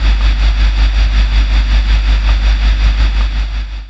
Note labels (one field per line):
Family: keyboard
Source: electronic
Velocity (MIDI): 50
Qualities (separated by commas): dark, long release